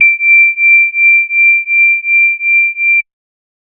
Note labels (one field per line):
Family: organ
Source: electronic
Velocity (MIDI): 100